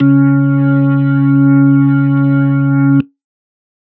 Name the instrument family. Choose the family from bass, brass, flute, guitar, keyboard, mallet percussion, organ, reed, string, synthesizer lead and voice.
organ